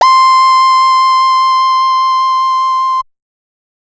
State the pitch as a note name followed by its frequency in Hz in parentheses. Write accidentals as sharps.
C6 (1047 Hz)